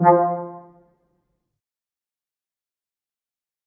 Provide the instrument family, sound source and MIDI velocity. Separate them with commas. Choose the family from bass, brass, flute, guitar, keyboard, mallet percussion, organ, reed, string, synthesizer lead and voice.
flute, acoustic, 100